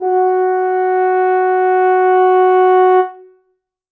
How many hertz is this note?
370 Hz